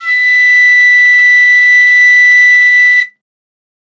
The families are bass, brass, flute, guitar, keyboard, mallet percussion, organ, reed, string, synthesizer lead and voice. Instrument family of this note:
flute